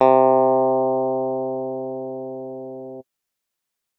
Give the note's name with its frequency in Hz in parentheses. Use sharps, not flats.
C3 (130.8 Hz)